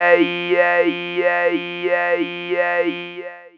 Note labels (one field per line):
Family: voice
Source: synthesizer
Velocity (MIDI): 50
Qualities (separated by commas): long release, non-linear envelope, tempo-synced